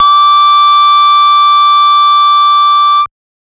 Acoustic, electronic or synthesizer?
synthesizer